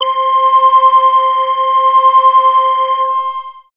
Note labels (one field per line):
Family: bass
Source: synthesizer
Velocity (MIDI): 75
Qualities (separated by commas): distorted, long release, multiphonic